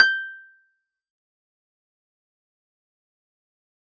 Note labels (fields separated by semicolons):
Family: guitar; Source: acoustic; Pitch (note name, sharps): G6; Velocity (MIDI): 127; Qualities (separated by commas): fast decay, percussive